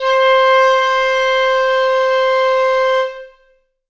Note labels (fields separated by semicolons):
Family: flute; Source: acoustic; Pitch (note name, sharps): C5; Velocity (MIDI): 75; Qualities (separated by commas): reverb